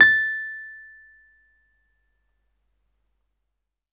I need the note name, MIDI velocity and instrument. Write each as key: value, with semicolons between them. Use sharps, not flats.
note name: A6; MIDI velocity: 127; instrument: electronic keyboard